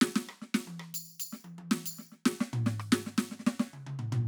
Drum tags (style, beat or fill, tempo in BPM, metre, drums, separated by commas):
funk, fill, 112 BPM, 4/4, percussion, snare, cross-stick, high tom, mid tom, floor tom